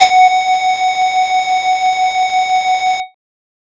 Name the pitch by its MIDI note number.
78